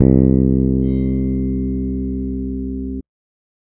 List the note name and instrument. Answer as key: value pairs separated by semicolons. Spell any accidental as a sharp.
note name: C2; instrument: electronic bass